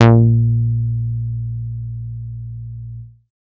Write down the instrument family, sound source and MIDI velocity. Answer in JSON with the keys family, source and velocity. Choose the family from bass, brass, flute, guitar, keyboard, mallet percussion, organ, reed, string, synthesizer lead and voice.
{"family": "bass", "source": "synthesizer", "velocity": 127}